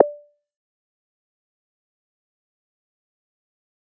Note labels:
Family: bass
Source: synthesizer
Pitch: D5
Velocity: 100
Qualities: dark, fast decay, percussive

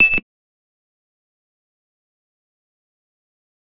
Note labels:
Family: bass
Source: synthesizer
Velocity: 127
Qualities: bright, distorted, fast decay, percussive

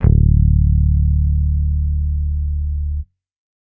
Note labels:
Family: bass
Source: electronic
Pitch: D1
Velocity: 127

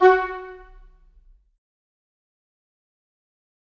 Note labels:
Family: reed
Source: acoustic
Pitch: F#4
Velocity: 50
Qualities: fast decay, percussive, reverb

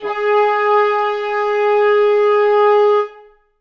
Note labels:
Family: reed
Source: acoustic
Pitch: G#4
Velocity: 75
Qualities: reverb

